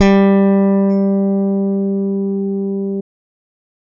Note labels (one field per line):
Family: bass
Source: electronic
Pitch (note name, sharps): G3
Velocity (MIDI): 50